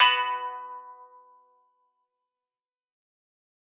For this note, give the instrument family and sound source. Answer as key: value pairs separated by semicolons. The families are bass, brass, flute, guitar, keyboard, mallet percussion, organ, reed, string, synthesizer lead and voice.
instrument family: guitar; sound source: acoustic